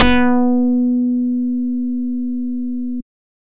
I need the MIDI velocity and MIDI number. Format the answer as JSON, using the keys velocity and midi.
{"velocity": 100, "midi": 59}